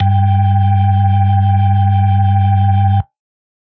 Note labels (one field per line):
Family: organ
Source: electronic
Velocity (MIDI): 25